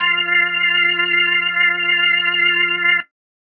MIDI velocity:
75